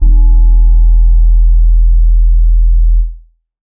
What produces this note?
electronic keyboard